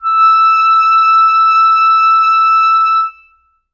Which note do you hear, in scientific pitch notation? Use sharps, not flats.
E6